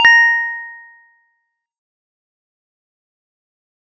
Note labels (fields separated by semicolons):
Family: mallet percussion; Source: acoustic; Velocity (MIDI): 75; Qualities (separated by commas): fast decay, multiphonic